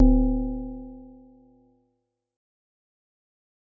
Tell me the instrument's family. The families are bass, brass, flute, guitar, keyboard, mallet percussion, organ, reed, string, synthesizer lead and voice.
mallet percussion